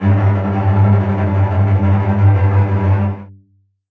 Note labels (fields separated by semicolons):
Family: string; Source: acoustic; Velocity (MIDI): 100; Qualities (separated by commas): bright, non-linear envelope, reverb